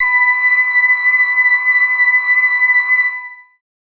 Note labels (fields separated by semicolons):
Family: voice; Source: synthesizer; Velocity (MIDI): 100; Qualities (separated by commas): bright, long release